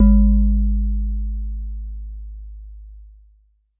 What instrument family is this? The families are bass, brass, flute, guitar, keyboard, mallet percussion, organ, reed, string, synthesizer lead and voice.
mallet percussion